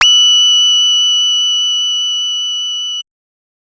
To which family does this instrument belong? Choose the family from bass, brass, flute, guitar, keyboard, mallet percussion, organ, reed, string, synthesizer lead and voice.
bass